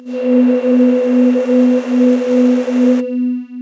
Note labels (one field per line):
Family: voice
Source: synthesizer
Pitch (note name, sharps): B3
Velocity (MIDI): 127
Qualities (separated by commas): distorted, long release